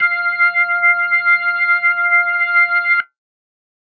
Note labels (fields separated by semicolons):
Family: organ; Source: electronic; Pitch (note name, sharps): F5; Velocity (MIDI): 127